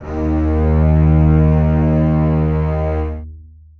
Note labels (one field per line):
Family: string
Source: acoustic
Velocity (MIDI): 100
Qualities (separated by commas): long release, reverb